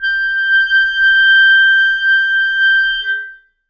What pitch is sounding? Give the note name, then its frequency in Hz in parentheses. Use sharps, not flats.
G6 (1568 Hz)